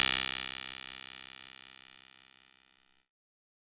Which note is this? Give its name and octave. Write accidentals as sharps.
C2